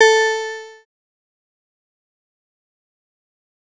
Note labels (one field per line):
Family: synthesizer lead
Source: synthesizer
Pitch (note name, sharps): A4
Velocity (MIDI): 100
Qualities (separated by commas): distorted, fast decay